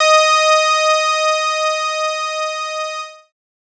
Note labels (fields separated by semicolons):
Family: bass; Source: synthesizer; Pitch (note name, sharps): D#5; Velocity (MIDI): 75; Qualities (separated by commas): bright, distorted